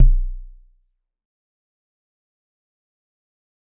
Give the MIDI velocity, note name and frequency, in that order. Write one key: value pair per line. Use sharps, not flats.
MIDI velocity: 50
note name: B0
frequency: 30.87 Hz